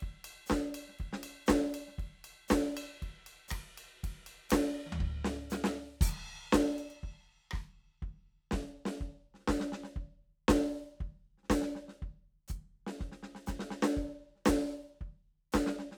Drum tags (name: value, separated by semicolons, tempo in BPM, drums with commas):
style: disco; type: beat; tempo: 120 BPM; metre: 4/4; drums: crash, ride, ride bell, closed hi-hat, open hi-hat, hi-hat pedal, snare, cross-stick, high tom, floor tom, kick